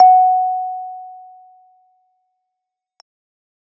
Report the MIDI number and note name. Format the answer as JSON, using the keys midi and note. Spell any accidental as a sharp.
{"midi": 78, "note": "F#5"}